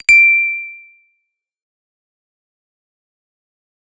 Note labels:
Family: bass; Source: synthesizer; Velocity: 50; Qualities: distorted, fast decay

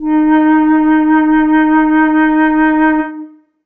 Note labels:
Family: flute; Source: acoustic; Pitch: D#4; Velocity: 50; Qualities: reverb

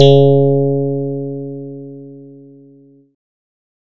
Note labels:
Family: bass; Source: synthesizer; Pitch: C#3; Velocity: 75

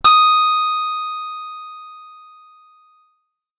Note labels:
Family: guitar; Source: acoustic; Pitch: D#6; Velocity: 127; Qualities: bright, distorted

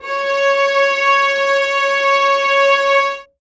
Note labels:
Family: string; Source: acoustic; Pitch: C#5; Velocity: 25; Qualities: reverb

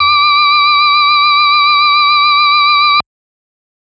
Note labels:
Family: organ; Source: electronic; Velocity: 127; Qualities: bright, multiphonic

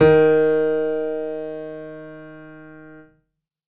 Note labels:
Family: keyboard; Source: acoustic; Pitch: D#3; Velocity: 127; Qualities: reverb

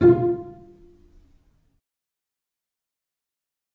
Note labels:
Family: string; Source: acoustic; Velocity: 50; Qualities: fast decay, percussive, reverb

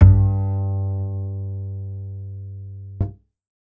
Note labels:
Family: bass; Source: acoustic; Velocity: 100

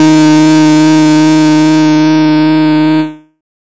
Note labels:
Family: bass; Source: synthesizer; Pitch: D#3; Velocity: 127; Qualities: bright, distorted, non-linear envelope

